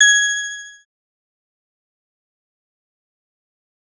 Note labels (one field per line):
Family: synthesizer lead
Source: synthesizer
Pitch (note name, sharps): G#6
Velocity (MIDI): 127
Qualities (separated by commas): bright, distorted, fast decay